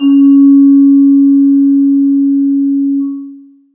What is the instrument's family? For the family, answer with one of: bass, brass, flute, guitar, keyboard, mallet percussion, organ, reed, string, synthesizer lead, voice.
mallet percussion